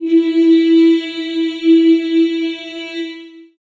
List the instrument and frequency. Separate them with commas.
acoustic voice, 329.6 Hz